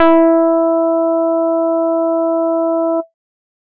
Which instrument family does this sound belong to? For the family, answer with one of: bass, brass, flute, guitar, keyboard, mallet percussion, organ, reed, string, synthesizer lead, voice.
bass